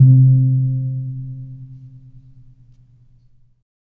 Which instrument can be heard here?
acoustic mallet percussion instrument